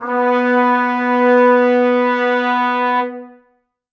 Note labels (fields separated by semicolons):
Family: brass; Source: acoustic; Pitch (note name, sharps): B3; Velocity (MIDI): 100; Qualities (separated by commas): reverb